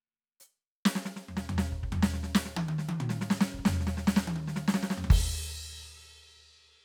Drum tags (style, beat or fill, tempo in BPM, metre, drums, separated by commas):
hip-hop, fill, 140 BPM, 4/4, crash, hi-hat pedal, snare, high tom, mid tom, floor tom, kick